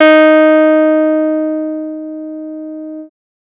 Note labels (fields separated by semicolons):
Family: bass; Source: synthesizer; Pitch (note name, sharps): D#4; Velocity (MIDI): 127; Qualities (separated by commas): distorted